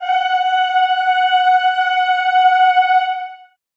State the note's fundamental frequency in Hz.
740 Hz